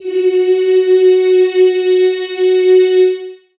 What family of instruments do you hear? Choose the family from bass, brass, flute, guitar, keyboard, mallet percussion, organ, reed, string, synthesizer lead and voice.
voice